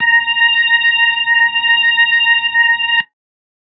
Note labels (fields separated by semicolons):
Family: keyboard; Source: electronic; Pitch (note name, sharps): A#5; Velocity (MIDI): 75; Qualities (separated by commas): distorted